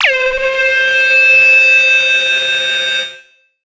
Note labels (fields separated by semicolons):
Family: synthesizer lead; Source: synthesizer; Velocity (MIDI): 25; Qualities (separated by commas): distorted, multiphonic, non-linear envelope